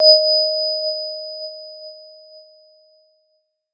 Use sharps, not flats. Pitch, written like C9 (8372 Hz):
D#5 (622.3 Hz)